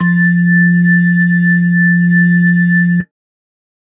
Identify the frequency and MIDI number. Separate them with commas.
174.6 Hz, 53